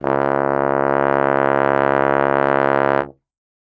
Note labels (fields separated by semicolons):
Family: brass; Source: acoustic; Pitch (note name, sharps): C#2; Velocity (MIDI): 100